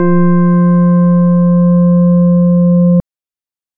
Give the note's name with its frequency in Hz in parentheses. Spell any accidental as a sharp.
F3 (174.6 Hz)